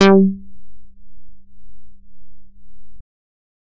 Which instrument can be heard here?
synthesizer bass